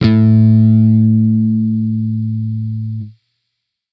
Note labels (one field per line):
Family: bass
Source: electronic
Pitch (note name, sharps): A2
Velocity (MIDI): 50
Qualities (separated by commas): distorted